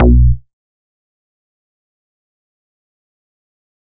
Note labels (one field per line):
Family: bass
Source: synthesizer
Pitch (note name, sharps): B1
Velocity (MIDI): 50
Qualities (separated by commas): fast decay, percussive